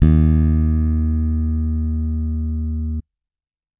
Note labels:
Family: bass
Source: electronic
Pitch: D#2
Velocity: 100

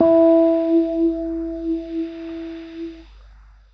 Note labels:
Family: keyboard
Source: electronic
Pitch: E4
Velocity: 25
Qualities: long release

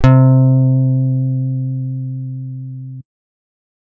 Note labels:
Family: guitar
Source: electronic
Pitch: C3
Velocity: 75

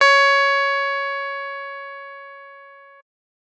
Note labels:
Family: keyboard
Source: electronic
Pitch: C#5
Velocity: 100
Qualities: bright

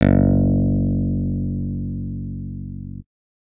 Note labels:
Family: keyboard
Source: electronic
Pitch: F#1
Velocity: 100

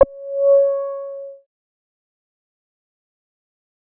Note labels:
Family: bass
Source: synthesizer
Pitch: C#5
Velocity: 25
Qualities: fast decay

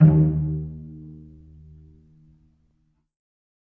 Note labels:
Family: string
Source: acoustic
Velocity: 100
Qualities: dark, reverb

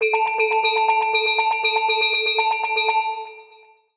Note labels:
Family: mallet percussion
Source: synthesizer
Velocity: 50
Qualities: long release, multiphonic, tempo-synced

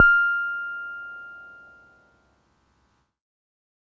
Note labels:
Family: keyboard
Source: electronic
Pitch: F6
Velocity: 50

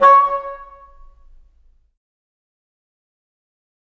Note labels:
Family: reed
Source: acoustic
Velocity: 75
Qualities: fast decay, percussive, reverb

